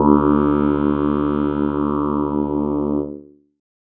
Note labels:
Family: keyboard; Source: electronic; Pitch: D2; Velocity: 50; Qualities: distorted, multiphonic

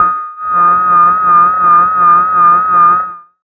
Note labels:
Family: bass; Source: synthesizer; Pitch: D#6; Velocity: 127; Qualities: tempo-synced

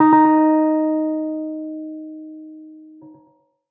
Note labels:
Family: keyboard; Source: electronic; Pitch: D#4; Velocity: 100; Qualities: tempo-synced

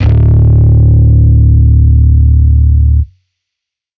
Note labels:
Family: bass; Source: electronic; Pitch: D1; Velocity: 100; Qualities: distorted

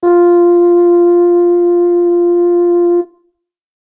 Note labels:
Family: brass; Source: acoustic; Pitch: F4; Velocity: 100

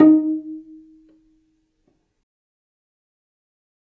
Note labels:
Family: string; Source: acoustic; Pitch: D#4; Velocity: 75; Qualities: fast decay, percussive, reverb

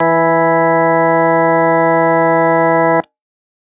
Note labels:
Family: organ; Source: electronic; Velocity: 100

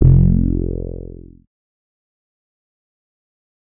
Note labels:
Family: bass; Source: synthesizer; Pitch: F1; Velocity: 25; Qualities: distorted, fast decay

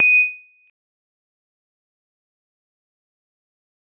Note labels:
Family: mallet percussion; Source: acoustic; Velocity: 25; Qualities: bright, fast decay, non-linear envelope, percussive

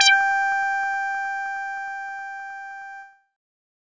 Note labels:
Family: bass; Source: synthesizer; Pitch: G5; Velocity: 127; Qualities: distorted

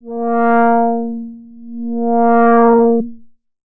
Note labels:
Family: bass; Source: synthesizer; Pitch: A#3; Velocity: 25; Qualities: distorted, tempo-synced

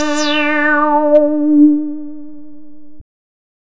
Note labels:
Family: bass; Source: synthesizer; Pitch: D4; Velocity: 127; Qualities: bright, distorted

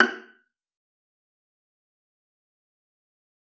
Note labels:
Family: string; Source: acoustic; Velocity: 100; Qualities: fast decay, percussive, reverb

